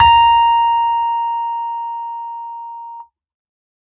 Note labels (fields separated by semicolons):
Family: keyboard; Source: electronic; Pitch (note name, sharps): A#5; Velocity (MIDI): 127